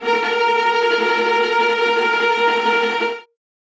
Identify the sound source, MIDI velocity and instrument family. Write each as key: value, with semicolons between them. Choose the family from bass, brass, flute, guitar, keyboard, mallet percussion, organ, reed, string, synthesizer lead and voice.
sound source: acoustic; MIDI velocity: 100; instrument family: string